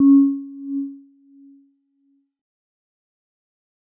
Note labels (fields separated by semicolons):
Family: mallet percussion; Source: acoustic; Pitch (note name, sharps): C#4; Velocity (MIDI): 25; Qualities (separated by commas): dark, fast decay, non-linear envelope